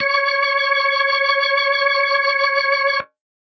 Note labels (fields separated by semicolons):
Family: organ; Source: electronic; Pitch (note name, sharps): C#5; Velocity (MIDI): 25; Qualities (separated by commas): reverb